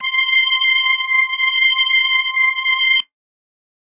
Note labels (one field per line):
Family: organ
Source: electronic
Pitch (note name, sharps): C6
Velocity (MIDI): 75